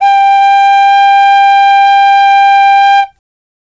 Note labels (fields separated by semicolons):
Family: flute; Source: acoustic; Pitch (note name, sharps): G5; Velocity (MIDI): 75